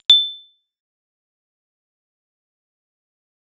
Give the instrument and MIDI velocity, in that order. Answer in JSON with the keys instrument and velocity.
{"instrument": "synthesizer bass", "velocity": 100}